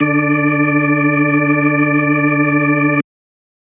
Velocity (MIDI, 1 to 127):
127